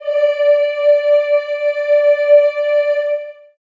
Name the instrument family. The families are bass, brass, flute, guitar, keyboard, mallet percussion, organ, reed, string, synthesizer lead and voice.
voice